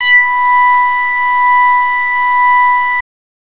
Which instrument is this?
synthesizer bass